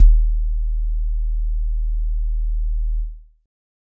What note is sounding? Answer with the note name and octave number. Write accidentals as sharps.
D#1